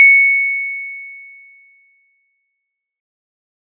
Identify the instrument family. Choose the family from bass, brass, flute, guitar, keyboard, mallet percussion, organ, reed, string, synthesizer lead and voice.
mallet percussion